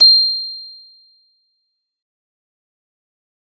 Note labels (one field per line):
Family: mallet percussion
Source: acoustic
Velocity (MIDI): 127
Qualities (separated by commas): bright, fast decay, percussive